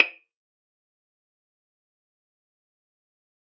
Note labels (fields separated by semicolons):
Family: string; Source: acoustic; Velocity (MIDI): 75; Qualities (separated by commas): fast decay, percussive, reverb